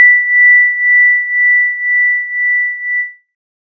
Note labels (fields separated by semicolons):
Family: synthesizer lead; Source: synthesizer; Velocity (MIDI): 50